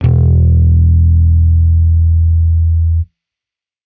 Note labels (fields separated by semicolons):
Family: bass; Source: electronic; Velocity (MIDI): 50; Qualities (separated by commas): distorted